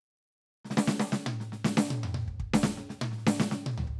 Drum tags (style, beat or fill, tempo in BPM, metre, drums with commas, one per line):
rock
beat
120 BPM
4/4
snare, high tom, mid tom, floor tom, kick